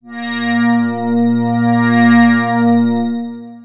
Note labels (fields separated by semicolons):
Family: synthesizer lead; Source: synthesizer; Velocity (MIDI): 75; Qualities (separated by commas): bright, long release, non-linear envelope